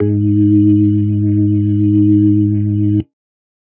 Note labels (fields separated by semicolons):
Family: organ; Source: electronic; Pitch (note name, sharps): G#2; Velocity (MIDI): 50